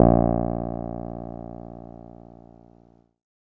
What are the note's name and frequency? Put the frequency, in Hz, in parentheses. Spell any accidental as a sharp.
A#1 (58.27 Hz)